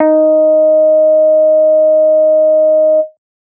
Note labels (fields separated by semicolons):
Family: bass; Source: synthesizer; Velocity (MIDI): 50